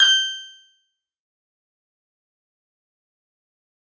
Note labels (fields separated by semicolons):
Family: guitar; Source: synthesizer; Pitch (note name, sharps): G6; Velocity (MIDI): 127; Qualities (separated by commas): bright, fast decay, percussive